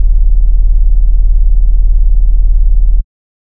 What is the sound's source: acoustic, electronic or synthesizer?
synthesizer